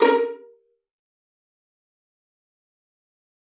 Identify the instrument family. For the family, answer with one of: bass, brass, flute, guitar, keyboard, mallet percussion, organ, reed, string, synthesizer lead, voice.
string